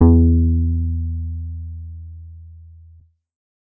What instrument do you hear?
synthesizer bass